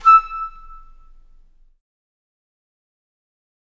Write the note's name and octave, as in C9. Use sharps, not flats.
E6